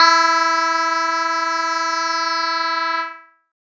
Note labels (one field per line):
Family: keyboard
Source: electronic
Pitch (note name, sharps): E4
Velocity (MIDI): 100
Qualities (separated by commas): bright, distorted, multiphonic